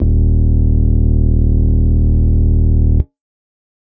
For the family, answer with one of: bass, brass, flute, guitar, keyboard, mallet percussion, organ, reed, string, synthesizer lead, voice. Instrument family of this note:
organ